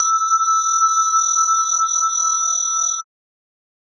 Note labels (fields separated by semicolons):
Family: mallet percussion; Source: electronic; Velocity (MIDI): 100; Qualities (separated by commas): multiphonic, non-linear envelope